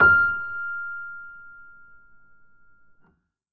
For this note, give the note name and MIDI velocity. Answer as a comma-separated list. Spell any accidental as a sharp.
F6, 50